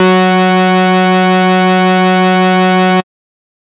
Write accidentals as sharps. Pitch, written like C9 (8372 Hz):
F#3 (185 Hz)